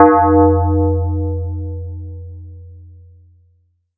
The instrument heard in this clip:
electronic mallet percussion instrument